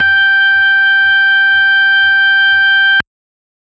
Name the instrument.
electronic organ